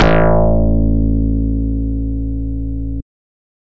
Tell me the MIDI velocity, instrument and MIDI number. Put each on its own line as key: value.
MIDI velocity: 100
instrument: synthesizer bass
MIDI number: 33